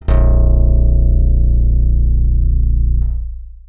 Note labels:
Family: bass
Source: synthesizer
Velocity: 75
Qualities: dark, long release

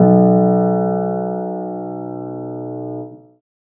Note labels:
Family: keyboard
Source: acoustic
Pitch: B1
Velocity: 25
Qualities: reverb

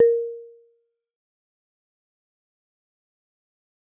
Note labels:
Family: mallet percussion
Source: acoustic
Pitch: A#4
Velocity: 25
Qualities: fast decay, percussive

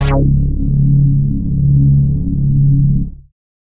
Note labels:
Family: bass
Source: synthesizer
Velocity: 100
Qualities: distorted

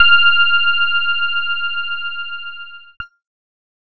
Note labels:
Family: keyboard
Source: electronic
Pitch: F6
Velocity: 75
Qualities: distorted

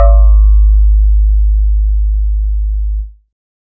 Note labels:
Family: synthesizer lead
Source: synthesizer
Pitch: G#1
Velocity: 75

